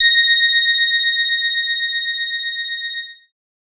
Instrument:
synthesizer bass